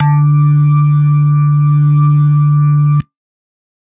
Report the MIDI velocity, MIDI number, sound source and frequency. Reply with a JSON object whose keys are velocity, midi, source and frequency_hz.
{"velocity": 100, "midi": 50, "source": "electronic", "frequency_hz": 146.8}